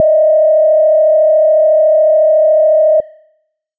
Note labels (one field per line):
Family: bass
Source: synthesizer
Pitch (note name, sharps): D#5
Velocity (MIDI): 25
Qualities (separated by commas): dark